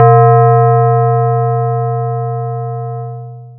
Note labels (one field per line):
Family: mallet percussion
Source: acoustic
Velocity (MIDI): 50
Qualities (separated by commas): distorted, long release